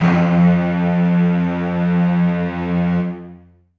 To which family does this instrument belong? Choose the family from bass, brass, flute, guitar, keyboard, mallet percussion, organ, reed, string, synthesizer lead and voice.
string